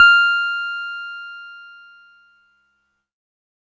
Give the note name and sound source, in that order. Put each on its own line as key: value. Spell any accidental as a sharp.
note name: F6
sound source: electronic